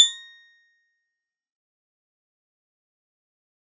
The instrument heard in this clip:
acoustic mallet percussion instrument